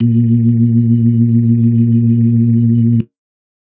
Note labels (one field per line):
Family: organ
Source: electronic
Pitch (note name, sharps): A#2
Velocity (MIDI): 75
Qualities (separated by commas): reverb